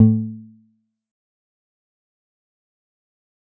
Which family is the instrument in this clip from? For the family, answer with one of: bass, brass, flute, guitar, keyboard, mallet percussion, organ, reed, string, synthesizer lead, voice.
guitar